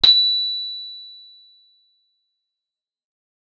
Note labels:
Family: guitar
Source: acoustic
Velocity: 50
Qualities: bright, distorted, fast decay

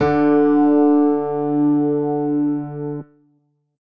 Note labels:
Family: keyboard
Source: electronic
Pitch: D3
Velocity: 100

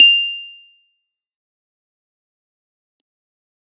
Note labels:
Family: keyboard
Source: electronic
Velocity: 25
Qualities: bright, fast decay, percussive

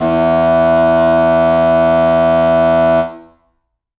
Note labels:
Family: reed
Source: acoustic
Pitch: E2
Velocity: 127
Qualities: distorted, reverb

